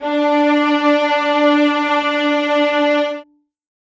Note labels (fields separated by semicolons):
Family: string; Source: acoustic; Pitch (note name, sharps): D4; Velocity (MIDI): 100; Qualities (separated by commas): reverb